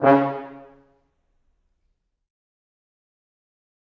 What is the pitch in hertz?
138.6 Hz